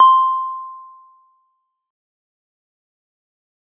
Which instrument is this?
synthesizer guitar